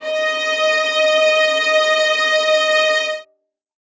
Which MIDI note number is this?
75